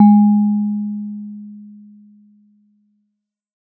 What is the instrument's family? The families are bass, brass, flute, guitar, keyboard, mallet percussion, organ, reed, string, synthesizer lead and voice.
mallet percussion